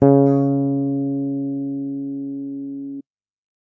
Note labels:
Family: bass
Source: electronic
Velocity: 100

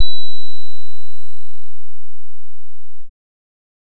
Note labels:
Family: bass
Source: synthesizer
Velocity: 75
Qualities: distorted

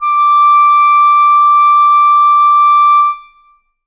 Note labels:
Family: reed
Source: acoustic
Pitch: D6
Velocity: 75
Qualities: reverb

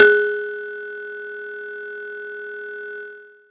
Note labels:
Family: mallet percussion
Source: acoustic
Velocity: 50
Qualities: distorted

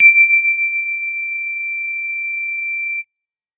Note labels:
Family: bass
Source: synthesizer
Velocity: 100

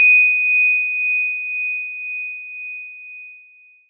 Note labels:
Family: mallet percussion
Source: acoustic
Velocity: 100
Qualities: bright, long release

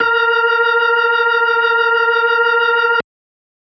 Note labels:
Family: organ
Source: electronic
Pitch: A#4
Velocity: 50

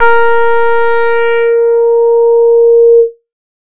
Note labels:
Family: bass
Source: synthesizer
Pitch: A#4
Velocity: 75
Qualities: distorted

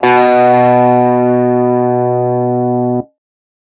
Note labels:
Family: guitar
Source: electronic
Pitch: B2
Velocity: 100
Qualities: distorted

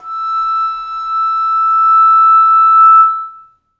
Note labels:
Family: flute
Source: acoustic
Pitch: E6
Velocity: 50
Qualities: long release, reverb

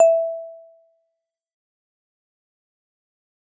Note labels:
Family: mallet percussion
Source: acoustic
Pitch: E5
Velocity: 127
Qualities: fast decay, percussive

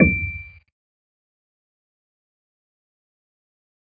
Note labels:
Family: keyboard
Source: electronic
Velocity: 25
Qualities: fast decay, percussive

